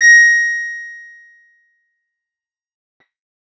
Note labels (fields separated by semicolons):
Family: guitar; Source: acoustic; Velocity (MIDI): 75; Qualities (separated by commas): bright, distorted, fast decay